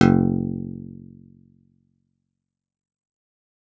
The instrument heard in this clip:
acoustic guitar